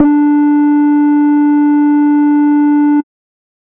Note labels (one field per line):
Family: bass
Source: synthesizer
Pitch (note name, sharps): D4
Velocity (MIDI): 75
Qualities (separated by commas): dark, distorted, tempo-synced